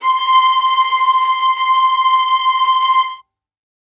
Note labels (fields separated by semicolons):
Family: string; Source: acoustic; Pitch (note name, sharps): C6; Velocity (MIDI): 127; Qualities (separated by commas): bright, non-linear envelope, reverb